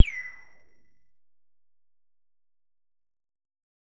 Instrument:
synthesizer bass